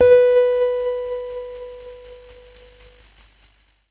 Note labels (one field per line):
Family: keyboard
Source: electronic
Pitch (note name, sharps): B4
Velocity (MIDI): 25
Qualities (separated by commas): distorted, tempo-synced